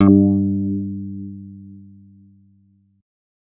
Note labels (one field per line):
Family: bass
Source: synthesizer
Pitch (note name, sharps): G2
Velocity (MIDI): 100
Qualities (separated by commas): distorted